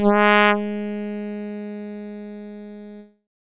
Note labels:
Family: keyboard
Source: synthesizer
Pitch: G#3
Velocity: 100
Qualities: bright, distorted

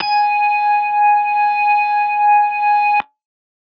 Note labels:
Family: organ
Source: electronic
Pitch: G#5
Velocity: 50

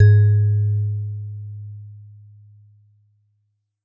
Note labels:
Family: mallet percussion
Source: acoustic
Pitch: G#2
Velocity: 75

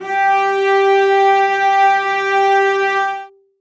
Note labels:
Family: string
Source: acoustic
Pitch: G4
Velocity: 100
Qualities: reverb

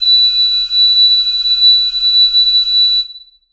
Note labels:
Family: reed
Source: acoustic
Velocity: 127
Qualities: bright, reverb

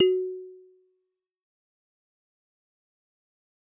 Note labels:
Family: mallet percussion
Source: acoustic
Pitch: F#4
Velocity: 127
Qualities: fast decay, percussive

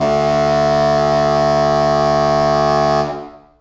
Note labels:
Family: reed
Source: acoustic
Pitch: D2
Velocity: 127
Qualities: distorted, reverb

